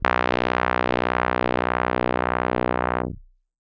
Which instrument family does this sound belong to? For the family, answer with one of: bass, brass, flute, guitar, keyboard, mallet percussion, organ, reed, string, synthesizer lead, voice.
keyboard